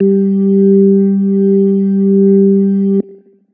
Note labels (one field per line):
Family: organ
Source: electronic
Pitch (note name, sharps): G3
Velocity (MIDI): 127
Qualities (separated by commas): dark